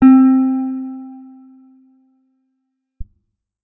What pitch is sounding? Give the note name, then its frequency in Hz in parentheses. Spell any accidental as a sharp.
C4 (261.6 Hz)